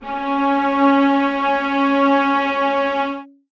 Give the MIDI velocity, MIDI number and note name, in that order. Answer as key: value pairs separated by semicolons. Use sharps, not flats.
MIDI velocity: 50; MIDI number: 61; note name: C#4